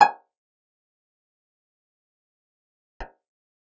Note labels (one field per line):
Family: guitar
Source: acoustic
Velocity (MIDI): 50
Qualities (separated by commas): fast decay, percussive, reverb